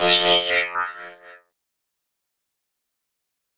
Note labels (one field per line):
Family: keyboard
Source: electronic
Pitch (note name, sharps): F2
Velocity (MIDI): 127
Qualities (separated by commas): distorted, fast decay, non-linear envelope